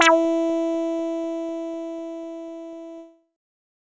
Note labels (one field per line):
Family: bass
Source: synthesizer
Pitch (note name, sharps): E4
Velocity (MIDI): 100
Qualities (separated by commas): distorted